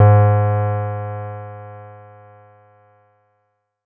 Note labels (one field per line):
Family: keyboard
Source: electronic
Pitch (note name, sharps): G#2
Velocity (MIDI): 50